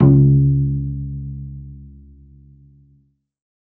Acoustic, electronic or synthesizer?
acoustic